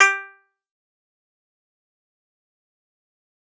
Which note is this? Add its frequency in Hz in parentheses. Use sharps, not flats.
G4 (392 Hz)